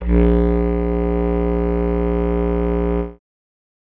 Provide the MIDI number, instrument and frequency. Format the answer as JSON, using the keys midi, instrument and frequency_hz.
{"midi": 34, "instrument": "acoustic reed instrument", "frequency_hz": 58.27}